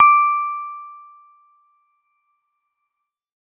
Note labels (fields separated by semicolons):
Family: keyboard; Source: electronic; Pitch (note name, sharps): D6; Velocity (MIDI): 75